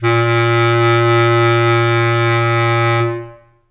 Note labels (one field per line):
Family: reed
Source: acoustic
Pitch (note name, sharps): A#2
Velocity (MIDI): 75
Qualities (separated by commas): reverb